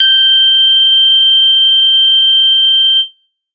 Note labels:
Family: bass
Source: synthesizer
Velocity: 25

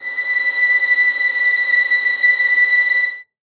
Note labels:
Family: string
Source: acoustic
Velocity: 100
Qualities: reverb

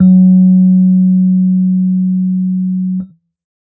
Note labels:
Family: keyboard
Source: electronic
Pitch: F#3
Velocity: 50

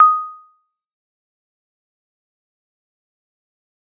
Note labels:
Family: mallet percussion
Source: acoustic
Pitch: D#6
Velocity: 50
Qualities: fast decay, percussive

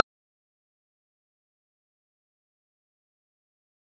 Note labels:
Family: mallet percussion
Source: electronic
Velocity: 75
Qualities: fast decay, percussive

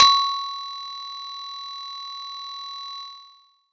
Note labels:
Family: mallet percussion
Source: acoustic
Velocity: 50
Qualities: distorted

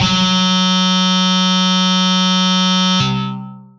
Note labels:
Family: guitar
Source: electronic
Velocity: 75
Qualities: bright, distorted, long release

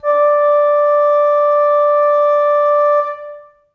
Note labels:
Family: flute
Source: acoustic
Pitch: D5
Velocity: 75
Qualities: long release, reverb

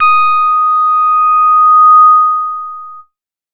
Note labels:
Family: bass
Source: synthesizer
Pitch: D#6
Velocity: 75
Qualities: distorted

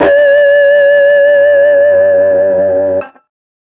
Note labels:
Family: guitar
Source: electronic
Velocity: 127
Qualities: distorted

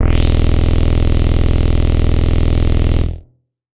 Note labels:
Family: bass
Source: synthesizer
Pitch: E0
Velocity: 100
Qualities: distorted

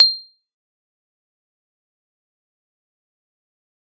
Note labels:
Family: mallet percussion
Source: acoustic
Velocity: 100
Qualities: bright, fast decay, percussive

